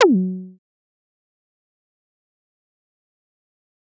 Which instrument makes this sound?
synthesizer bass